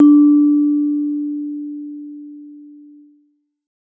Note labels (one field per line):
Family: mallet percussion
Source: acoustic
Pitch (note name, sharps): D4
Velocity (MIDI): 50